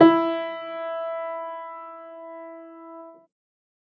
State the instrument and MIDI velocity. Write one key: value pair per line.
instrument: acoustic keyboard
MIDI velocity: 100